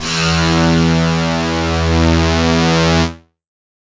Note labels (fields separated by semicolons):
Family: guitar; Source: electronic; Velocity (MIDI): 127